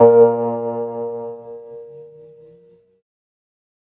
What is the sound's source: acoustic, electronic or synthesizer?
electronic